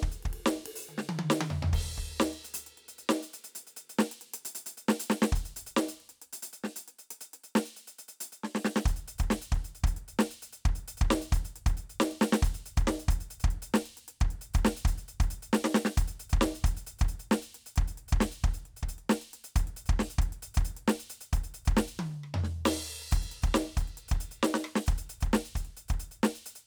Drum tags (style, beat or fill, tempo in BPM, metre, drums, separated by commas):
rock, beat, 135 BPM, 4/4, crash, ride, closed hi-hat, open hi-hat, hi-hat pedal, snare, cross-stick, high tom, floor tom, kick